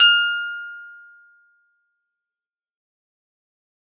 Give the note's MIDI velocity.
127